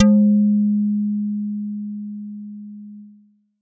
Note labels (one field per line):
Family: bass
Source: synthesizer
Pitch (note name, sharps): G#3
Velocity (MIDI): 100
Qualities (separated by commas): distorted